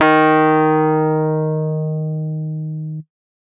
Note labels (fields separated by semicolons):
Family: keyboard; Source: electronic; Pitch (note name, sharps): D#3; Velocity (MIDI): 100; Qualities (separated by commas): distorted